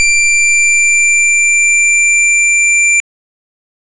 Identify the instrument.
electronic organ